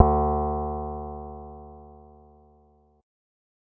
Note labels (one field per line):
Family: bass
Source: synthesizer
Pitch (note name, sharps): D2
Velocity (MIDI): 100